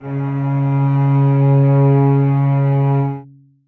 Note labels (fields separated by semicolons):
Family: string; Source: acoustic; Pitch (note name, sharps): C#3; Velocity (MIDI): 25; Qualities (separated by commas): reverb